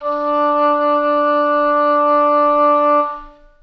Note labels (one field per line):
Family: reed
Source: acoustic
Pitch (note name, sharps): D4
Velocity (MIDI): 50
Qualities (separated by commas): long release, reverb